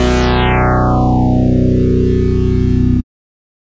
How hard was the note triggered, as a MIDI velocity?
100